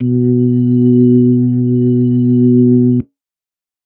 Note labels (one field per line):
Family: organ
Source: electronic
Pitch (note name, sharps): B2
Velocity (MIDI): 50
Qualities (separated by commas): dark